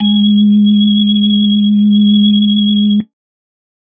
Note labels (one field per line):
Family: organ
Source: electronic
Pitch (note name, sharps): G#3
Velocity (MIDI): 75